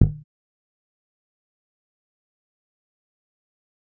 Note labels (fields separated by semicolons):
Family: bass; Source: electronic; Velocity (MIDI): 25; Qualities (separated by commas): fast decay, percussive